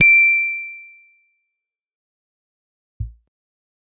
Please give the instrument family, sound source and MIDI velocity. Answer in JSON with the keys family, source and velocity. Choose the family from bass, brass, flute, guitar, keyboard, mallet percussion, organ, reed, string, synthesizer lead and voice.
{"family": "guitar", "source": "electronic", "velocity": 25}